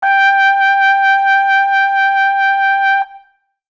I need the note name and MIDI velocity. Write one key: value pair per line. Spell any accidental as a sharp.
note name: G5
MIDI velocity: 75